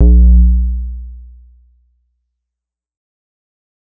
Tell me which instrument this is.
synthesizer bass